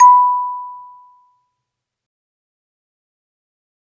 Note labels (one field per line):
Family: mallet percussion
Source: acoustic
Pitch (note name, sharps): B5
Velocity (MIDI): 127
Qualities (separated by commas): fast decay, reverb